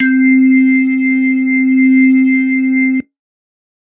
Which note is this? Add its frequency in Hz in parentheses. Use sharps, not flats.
C4 (261.6 Hz)